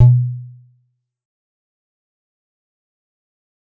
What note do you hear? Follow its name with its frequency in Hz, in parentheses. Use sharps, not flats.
B2 (123.5 Hz)